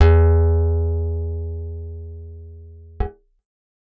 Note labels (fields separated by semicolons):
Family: guitar; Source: acoustic; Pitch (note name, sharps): E2; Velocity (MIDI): 100